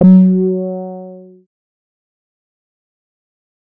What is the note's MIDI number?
54